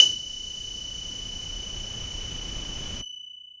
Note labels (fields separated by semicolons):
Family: voice; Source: synthesizer; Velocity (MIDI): 25; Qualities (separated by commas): distorted, long release